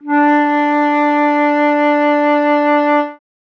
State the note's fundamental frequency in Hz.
293.7 Hz